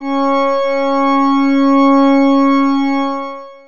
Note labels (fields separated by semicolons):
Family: organ; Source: electronic; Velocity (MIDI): 100; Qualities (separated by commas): distorted, long release